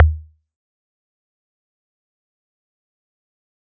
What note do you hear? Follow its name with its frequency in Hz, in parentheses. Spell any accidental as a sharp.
D#2 (77.78 Hz)